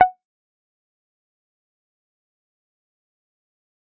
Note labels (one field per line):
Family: guitar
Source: electronic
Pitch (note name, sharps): F#5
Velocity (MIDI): 25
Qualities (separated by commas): fast decay, percussive